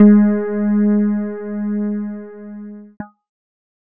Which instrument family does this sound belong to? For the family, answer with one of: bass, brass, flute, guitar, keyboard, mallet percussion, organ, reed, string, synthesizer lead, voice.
keyboard